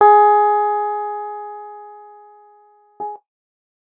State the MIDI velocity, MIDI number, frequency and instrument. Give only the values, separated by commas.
25, 68, 415.3 Hz, electronic guitar